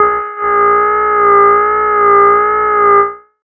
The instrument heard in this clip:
synthesizer bass